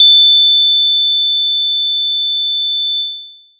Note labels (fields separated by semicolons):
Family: mallet percussion; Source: acoustic; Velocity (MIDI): 100; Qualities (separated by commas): bright, long release